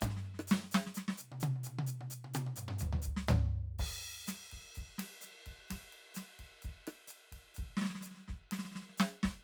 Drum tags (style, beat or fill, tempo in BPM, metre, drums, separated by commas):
bossa nova, beat, 127 BPM, 4/4, crash, ride, hi-hat pedal, snare, cross-stick, high tom, mid tom, floor tom, kick